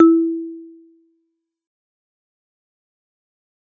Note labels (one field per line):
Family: mallet percussion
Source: acoustic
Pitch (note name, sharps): E4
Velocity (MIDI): 25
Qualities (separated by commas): fast decay, percussive